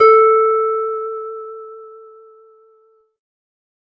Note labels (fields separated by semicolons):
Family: guitar; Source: acoustic; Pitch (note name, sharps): A4; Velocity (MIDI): 100